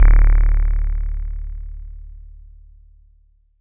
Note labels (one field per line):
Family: bass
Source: synthesizer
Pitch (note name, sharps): D1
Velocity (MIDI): 100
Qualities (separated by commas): bright, distorted